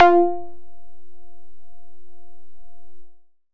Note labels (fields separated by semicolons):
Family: bass; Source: synthesizer; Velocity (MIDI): 25; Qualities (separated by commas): distorted